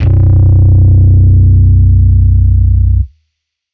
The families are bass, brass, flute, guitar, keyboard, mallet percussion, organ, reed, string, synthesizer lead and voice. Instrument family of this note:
bass